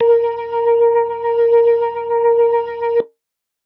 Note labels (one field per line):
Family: organ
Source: electronic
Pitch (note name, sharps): A#4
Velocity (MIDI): 100